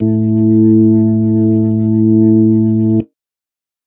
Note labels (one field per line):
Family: organ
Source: electronic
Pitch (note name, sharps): A2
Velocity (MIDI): 100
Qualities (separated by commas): dark